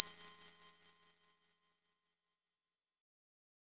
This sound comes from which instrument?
electronic keyboard